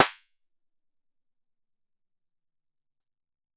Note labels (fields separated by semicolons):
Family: guitar; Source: synthesizer; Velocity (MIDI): 25; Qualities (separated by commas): percussive